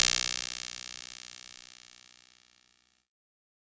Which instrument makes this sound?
electronic keyboard